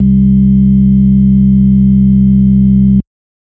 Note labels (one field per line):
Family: organ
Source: electronic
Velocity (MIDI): 75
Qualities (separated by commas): dark